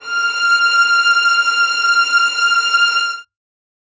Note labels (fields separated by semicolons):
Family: string; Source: acoustic; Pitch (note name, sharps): F6; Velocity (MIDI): 50; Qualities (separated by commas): reverb